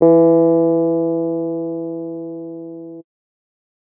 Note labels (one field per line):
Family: keyboard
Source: electronic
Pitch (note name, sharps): E3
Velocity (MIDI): 50